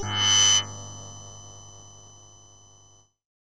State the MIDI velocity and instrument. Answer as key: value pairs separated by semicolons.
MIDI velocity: 50; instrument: synthesizer keyboard